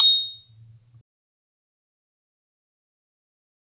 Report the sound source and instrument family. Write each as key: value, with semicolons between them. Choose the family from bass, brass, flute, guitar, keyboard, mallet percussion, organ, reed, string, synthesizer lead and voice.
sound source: acoustic; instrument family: mallet percussion